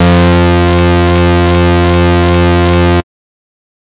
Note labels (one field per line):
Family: bass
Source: synthesizer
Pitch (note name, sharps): F2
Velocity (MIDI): 127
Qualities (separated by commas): bright, distorted